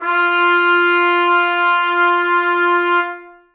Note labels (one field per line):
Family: brass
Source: acoustic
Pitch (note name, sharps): F4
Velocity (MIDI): 100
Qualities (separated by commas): reverb